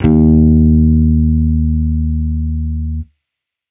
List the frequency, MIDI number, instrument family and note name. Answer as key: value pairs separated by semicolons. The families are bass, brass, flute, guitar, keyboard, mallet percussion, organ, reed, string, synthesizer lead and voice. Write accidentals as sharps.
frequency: 77.78 Hz; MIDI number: 39; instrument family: bass; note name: D#2